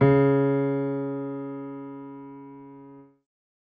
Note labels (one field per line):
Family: keyboard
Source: acoustic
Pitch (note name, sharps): C#3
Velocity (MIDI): 50